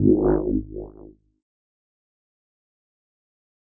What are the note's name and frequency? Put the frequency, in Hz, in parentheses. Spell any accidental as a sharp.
G#1 (51.91 Hz)